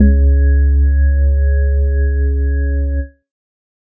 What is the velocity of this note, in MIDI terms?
100